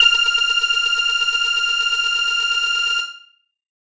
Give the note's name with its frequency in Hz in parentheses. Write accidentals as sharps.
F6 (1397 Hz)